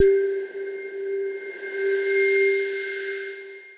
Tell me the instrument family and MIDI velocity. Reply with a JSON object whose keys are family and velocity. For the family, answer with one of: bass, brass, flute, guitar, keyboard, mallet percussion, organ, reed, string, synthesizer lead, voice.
{"family": "mallet percussion", "velocity": 127}